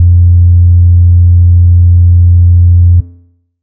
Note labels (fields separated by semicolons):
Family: bass; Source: synthesizer; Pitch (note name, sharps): F2; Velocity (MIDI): 75; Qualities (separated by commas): dark